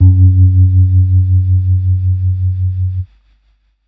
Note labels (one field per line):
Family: keyboard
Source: electronic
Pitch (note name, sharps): F#2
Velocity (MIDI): 25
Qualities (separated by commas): dark